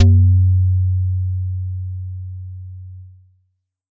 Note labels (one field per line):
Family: bass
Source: synthesizer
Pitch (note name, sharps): F#2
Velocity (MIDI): 75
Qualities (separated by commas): distorted